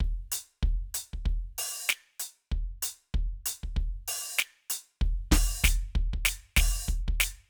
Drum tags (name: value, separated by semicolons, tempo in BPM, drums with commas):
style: funk; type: beat; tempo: 96 BPM; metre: 4/4; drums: crash, ride, closed hi-hat, open hi-hat, hi-hat pedal, snare, kick